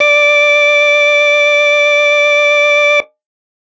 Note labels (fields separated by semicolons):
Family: organ; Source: electronic; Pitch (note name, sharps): D5; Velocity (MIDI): 25